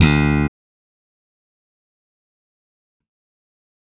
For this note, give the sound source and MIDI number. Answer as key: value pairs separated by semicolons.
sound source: electronic; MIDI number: 38